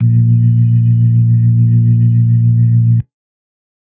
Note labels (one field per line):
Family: organ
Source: electronic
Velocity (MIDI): 25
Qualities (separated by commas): dark